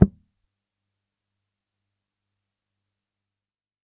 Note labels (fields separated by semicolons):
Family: bass; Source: electronic; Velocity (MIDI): 25; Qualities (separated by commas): fast decay, percussive